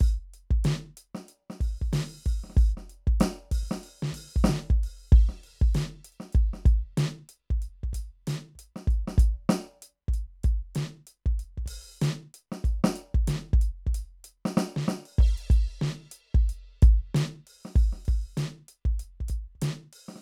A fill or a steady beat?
beat